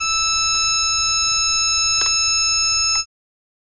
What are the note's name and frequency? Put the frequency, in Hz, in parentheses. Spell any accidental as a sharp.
E6 (1319 Hz)